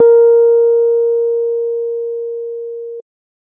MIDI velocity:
75